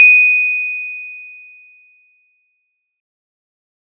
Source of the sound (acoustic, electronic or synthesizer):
acoustic